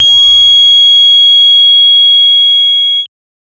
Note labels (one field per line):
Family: bass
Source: synthesizer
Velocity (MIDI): 75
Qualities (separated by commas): bright, distorted, multiphonic